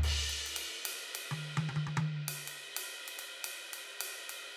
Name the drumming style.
jazz